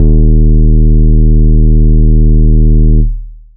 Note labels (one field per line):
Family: bass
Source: synthesizer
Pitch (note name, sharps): D#1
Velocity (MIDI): 127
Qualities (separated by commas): long release